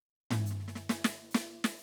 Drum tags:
Purdie shuffle
fill
130 BPM
4/4
hi-hat pedal, snare, floor tom

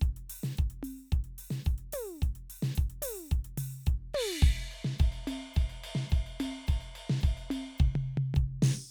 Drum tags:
calypso
beat
108 BPM
4/4
crash, ride, closed hi-hat, open hi-hat, hi-hat pedal, percussion, snare, high tom, floor tom, kick

